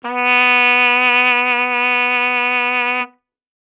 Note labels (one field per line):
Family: brass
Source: acoustic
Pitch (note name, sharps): B3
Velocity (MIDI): 100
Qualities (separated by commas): bright